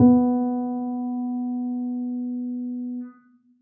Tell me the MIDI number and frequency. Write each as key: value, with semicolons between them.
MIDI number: 59; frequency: 246.9 Hz